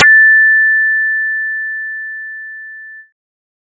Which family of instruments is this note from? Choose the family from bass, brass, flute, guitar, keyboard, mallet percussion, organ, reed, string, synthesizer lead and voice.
bass